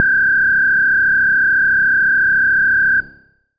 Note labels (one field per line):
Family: bass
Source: synthesizer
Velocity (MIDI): 25